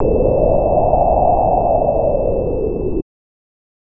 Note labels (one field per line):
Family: bass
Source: synthesizer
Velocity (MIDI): 127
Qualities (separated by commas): distorted